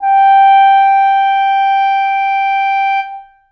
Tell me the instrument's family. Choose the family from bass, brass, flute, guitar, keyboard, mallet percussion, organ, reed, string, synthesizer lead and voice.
reed